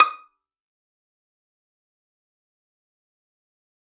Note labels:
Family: string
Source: acoustic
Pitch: D#6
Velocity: 127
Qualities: fast decay, percussive, reverb

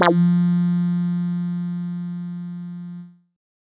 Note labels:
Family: bass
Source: synthesizer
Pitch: F3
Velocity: 50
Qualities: distorted

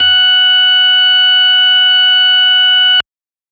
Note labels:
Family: organ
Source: electronic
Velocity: 50

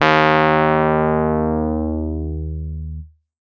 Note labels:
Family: keyboard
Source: electronic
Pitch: D#2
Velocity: 127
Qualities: distorted

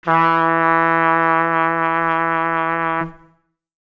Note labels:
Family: brass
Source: acoustic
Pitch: E3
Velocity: 25

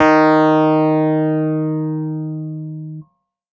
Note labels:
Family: keyboard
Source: electronic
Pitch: D#3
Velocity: 127

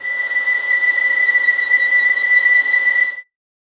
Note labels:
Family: string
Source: acoustic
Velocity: 75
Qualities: reverb

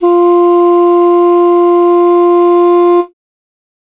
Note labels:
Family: reed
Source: acoustic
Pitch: F4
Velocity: 100

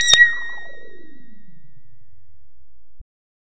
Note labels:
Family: bass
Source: synthesizer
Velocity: 100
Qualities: distorted

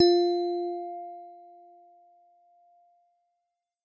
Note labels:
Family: mallet percussion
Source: acoustic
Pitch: F4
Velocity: 75

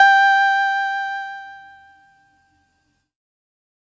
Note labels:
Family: keyboard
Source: electronic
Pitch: G5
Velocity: 25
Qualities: distorted

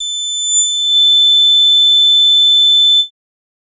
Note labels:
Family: bass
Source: synthesizer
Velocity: 127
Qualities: bright, distorted

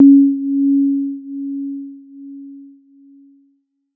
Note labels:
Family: keyboard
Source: electronic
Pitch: C#4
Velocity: 100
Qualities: dark

